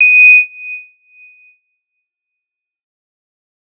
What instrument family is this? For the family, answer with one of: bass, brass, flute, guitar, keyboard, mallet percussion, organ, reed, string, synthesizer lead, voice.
bass